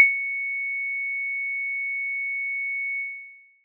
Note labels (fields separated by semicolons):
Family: mallet percussion; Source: acoustic; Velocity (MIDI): 75